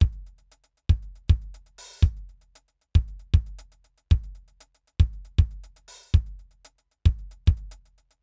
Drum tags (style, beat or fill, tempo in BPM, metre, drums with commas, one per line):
funk
beat
117 BPM
4/4
closed hi-hat, open hi-hat, hi-hat pedal, kick